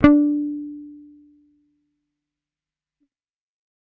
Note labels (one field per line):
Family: bass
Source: electronic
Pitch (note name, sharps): D4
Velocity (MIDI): 127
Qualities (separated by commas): fast decay